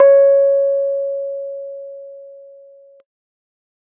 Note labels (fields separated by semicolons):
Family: keyboard; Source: electronic; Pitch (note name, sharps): C#5; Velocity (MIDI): 100